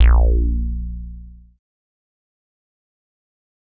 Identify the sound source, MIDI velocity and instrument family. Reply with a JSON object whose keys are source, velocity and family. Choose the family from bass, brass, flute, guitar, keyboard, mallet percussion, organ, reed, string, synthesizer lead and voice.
{"source": "synthesizer", "velocity": 50, "family": "bass"}